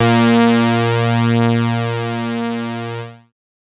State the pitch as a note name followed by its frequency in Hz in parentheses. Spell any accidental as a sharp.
A#2 (116.5 Hz)